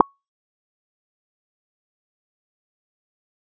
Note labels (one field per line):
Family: bass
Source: synthesizer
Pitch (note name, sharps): C#6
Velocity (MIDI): 100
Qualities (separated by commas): fast decay, percussive